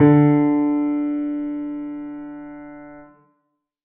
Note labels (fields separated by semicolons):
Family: keyboard; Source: acoustic; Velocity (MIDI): 75; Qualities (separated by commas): reverb